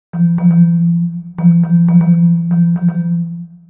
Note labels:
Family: mallet percussion; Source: synthesizer; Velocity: 50; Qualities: dark, long release, multiphonic, percussive, tempo-synced

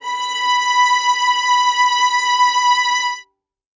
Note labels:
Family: string; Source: acoustic; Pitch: B5; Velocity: 127; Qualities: reverb

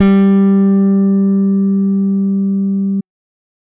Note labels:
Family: bass; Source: electronic; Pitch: G3; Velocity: 50; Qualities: bright

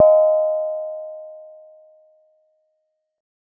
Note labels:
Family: mallet percussion; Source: acoustic; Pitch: D#5; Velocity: 50; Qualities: reverb

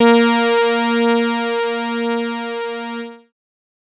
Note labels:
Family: bass; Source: synthesizer; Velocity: 100; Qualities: bright, distorted

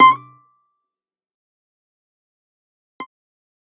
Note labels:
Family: guitar; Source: electronic; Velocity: 127; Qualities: fast decay, percussive

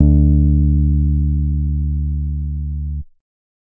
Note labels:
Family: bass; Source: synthesizer; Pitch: D2; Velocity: 25; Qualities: dark, reverb

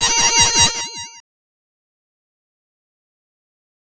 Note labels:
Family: bass; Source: synthesizer; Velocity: 127; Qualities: bright, distorted, fast decay, multiphonic

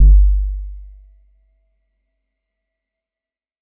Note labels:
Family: mallet percussion; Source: electronic; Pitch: G1; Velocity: 127; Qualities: non-linear envelope

